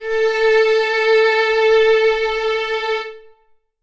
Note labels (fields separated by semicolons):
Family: string; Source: acoustic; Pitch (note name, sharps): A4; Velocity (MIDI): 50; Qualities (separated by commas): reverb